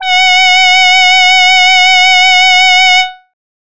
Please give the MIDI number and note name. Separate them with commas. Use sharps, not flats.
78, F#5